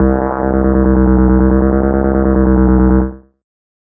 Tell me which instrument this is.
synthesizer bass